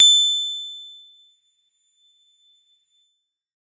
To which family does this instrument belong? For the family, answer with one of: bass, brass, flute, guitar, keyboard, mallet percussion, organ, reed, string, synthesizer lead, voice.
keyboard